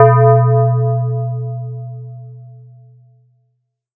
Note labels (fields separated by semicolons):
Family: mallet percussion; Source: electronic; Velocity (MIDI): 100; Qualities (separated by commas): multiphonic